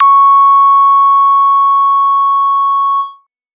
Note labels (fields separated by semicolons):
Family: bass; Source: synthesizer; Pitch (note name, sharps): C#6; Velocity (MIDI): 25; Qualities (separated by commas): bright, distorted